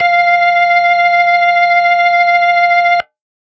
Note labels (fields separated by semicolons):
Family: organ; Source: electronic; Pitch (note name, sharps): F5; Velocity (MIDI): 75; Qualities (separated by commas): distorted